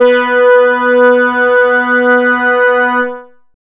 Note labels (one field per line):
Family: bass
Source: synthesizer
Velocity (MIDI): 100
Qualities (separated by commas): bright, distorted